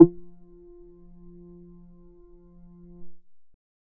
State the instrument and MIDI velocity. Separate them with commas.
synthesizer bass, 25